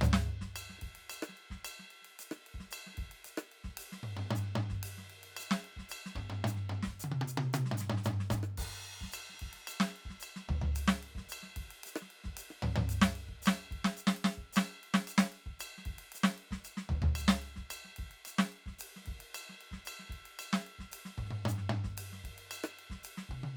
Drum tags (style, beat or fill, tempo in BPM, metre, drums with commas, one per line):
songo
beat
112 BPM
4/4
crash, ride, ride bell, hi-hat pedal, snare, cross-stick, high tom, mid tom, floor tom, kick